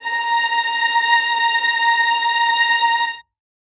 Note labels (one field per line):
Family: string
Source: acoustic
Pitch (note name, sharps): A#5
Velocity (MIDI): 50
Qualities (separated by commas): reverb